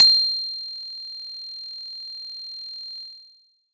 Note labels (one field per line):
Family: mallet percussion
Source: acoustic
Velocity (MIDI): 100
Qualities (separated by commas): bright, distorted